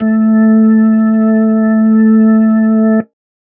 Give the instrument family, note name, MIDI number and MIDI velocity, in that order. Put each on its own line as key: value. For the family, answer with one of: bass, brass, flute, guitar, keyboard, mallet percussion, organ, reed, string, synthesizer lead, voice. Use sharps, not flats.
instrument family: organ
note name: A3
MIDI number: 57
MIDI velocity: 100